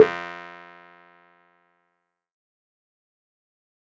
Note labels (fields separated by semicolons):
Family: keyboard; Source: electronic; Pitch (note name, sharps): F2; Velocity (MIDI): 127; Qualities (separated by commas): fast decay, percussive